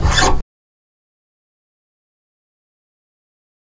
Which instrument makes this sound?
electronic bass